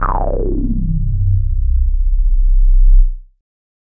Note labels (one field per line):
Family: bass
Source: synthesizer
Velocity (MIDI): 50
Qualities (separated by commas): bright, distorted, non-linear envelope